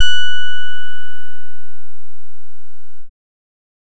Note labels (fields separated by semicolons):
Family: bass; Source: synthesizer; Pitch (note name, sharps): F#6; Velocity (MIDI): 50; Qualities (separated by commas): distorted